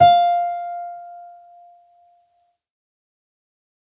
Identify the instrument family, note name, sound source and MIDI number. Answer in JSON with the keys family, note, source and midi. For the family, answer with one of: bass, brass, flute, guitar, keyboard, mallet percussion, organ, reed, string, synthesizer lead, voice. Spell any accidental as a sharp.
{"family": "string", "note": "F5", "source": "acoustic", "midi": 77}